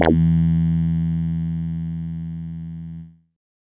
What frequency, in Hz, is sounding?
82.41 Hz